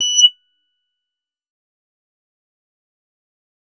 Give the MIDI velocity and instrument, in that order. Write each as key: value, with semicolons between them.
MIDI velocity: 127; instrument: synthesizer bass